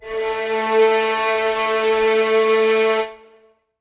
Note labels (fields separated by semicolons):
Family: string; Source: acoustic; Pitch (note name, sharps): A3; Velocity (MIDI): 25; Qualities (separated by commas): reverb